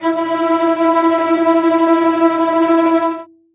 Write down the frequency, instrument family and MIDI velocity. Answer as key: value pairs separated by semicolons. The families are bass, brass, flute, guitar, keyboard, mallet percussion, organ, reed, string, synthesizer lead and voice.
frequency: 329.6 Hz; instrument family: string; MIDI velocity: 50